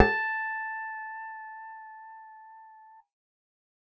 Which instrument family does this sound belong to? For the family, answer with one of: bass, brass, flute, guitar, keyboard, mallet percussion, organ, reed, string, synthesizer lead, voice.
bass